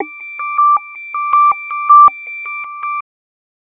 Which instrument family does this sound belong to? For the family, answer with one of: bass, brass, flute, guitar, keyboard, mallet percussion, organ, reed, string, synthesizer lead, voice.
bass